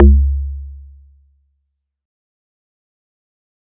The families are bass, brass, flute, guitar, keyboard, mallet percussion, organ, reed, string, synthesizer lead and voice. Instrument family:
mallet percussion